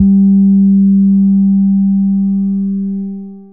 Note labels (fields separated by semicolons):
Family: bass; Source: synthesizer; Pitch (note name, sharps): G3; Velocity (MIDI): 25; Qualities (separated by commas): long release